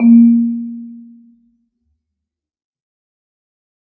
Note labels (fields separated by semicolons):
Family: mallet percussion; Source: acoustic; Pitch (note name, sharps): A#3; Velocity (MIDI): 50; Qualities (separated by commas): dark, fast decay, reverb